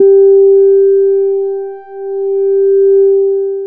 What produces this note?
synthesizer bass